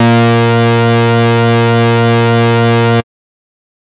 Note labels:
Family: bass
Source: synthesizer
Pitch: A#2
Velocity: 25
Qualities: bright, distorted

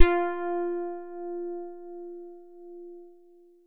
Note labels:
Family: guitar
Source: synthesizer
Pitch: F4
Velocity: 75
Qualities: bright

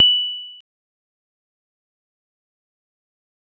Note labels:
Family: mallet percussion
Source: acoustic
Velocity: 25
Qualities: bright, fast decay, percussive

